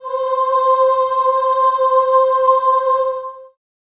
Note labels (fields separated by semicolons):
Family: voice; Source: acoustic; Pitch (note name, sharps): C5; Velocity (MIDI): 25; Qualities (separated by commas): long release, reverb